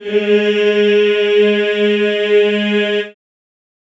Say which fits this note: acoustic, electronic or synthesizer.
acoustic